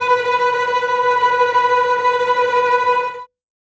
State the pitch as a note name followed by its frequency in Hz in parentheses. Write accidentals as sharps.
B4 (493.9 Hz)